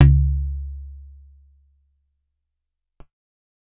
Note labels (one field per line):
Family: guitar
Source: acoustic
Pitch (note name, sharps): C#2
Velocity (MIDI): 75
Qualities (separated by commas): dark